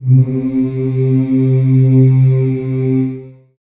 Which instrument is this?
acoustic voice